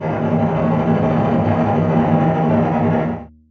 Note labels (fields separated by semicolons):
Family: string; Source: acoustic; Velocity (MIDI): 75; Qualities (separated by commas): bright, non-linear envelope, reverb